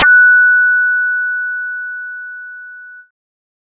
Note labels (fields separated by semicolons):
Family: bass; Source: synthesizer; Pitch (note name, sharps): F#6; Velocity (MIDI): 100; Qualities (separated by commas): bright